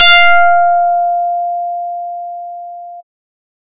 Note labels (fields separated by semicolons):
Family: bass; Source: synthesizer; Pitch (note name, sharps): F5; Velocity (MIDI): 127